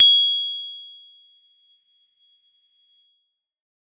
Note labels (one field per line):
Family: keyboard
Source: electronic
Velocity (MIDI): 127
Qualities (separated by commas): bright